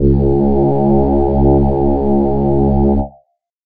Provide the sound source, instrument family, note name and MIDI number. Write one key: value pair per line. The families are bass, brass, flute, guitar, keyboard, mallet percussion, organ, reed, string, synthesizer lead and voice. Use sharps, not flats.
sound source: synthesizer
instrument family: voice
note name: C#2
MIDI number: 37